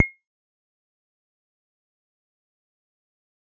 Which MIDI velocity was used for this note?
75